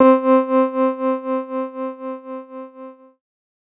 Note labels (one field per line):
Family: keyboard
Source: electronic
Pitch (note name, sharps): C4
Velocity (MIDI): 127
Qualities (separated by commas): dark